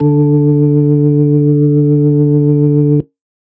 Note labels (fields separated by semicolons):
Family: organ; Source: electronic; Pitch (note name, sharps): D3; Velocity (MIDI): 25